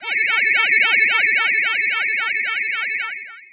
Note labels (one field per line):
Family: voice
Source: synthesizer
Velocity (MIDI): 50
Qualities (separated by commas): bright, distorted, long release